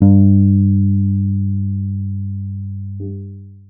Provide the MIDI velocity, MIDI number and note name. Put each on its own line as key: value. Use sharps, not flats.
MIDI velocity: 25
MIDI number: 43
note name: G2